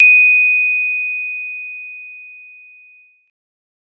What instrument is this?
acoustic mallet percussion instrument